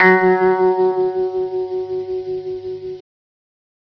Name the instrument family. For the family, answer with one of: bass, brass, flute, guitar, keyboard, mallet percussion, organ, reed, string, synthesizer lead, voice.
guitar